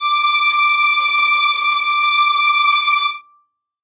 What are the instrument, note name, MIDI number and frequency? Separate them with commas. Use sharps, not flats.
acoustic string instrument, D6, 86, 1175 Hz